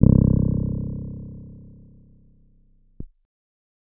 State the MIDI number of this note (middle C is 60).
24